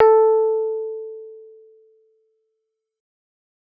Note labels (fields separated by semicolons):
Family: keyboard; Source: electronic; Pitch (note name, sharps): A4; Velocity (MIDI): 100